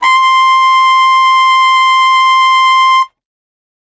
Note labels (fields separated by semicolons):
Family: reed; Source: acoustic; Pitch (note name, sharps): C6; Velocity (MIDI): 127; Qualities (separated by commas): bright